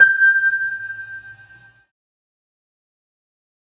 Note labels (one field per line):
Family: keyboard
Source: electronic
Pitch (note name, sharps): G6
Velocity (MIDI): 127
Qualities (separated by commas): fast decay